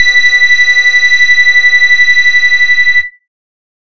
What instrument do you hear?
synthesizer bass